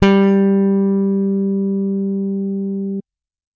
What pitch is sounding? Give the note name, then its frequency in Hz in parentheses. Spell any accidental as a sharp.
G3 (196 Hz)